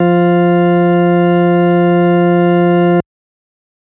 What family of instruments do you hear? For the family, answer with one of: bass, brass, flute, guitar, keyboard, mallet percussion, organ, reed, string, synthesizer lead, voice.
organ